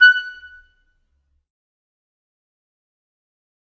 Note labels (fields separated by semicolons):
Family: reed; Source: acoustic; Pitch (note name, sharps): F#6; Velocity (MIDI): 25; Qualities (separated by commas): fast decay, percussive, reverb